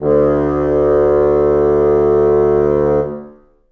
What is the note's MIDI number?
38